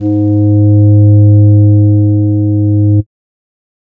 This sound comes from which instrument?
synthesizer flute